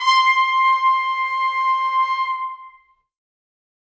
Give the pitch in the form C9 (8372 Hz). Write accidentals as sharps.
C6 (1047 Hz)